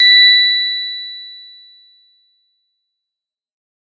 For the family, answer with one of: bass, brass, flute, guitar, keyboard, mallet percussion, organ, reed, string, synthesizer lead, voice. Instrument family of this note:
guitar